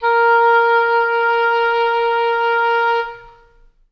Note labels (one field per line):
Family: reed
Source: acoustic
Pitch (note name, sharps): A#4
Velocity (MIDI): 50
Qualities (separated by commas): long release, reverb